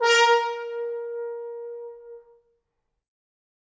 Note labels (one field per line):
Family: brass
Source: acoustic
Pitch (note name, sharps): A#4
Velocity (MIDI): 75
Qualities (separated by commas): bright, reverb